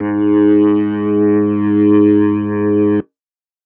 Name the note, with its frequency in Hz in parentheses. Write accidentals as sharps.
G#2 (103.8 Hz)